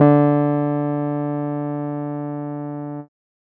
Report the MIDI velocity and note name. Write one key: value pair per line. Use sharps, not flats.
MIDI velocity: 100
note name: D3